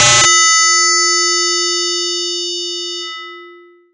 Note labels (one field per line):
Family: mallet percussion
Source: acoustic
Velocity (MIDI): 127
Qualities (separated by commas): bright, distorted, long release